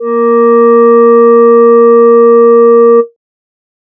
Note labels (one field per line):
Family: voice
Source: synthesizer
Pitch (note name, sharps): A#3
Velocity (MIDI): 75